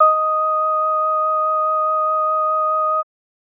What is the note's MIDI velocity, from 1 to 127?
100